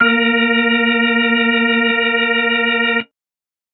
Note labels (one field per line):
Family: organ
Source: electronic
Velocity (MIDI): 127